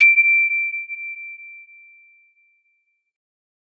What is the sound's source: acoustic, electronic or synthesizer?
acoustic